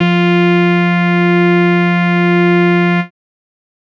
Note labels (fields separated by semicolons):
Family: bass; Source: synthesizer; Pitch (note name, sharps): F3; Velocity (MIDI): 25; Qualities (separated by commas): bright, distorted